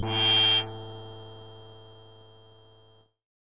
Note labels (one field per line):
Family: keyboard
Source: synthesizer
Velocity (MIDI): 50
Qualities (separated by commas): bright, distorted